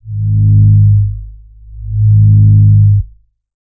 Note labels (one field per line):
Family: bass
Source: synthesizer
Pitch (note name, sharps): G#1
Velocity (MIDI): 25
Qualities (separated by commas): distorted, tempo-synced